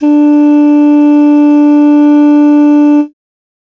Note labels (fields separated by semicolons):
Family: reed; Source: acoustic; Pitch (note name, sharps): D4; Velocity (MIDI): 100